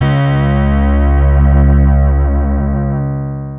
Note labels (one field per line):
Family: guitar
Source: electronic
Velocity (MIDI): 25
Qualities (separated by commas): long release, multiphonic, non-linear envelope